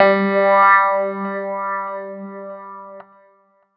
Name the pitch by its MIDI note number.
55